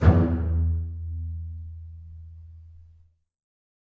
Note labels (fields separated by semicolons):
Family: string; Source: acoustic; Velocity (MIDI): 100; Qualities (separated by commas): reverb